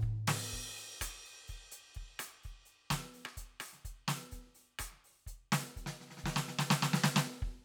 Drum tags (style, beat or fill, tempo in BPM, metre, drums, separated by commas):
reggae, beat, 126 BPM, 4/4, crash, closed hi-hat, open hi-hat, hi-hat pedal, snare, cross-stick, kick